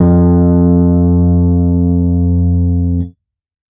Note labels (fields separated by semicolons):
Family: keyboard; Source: electronic; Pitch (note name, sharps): F2; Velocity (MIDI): 100; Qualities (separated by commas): distorted